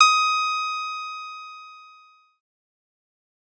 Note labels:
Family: bass; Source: synthesizer; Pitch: D#6; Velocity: 25; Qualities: distorted, fast decay

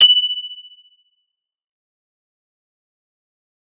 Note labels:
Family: guitar; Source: electronic; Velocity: 25; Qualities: bright, fast decay, multiphonic, non-linear envelope, percussive

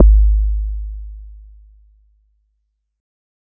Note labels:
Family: mallet percussion; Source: acoustic; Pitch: G#1; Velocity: 50

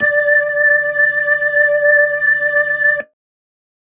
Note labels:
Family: organ; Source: electronic; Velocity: 127

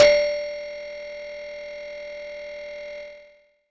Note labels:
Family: mallet percussion; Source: acoustic; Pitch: D5; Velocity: 127; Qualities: distorted

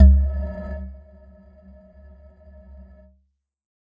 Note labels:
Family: mallet percussion; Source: electronic; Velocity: 100; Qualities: dark, non-linear envelope

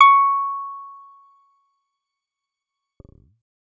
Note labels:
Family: bass; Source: synthesizer; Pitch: C#6; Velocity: 50; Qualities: fast decay

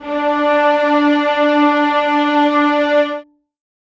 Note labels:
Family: string; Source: acoustic; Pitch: D4; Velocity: 50; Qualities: reverb

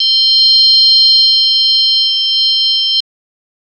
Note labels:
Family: organ; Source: electronic; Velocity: 50; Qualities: bright

